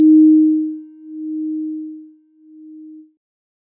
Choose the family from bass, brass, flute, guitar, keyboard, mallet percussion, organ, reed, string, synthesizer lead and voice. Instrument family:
keyboard